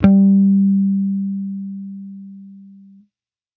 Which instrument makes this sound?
electronic bass